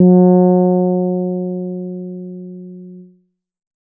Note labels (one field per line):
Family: bass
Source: synthesizer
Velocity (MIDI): 100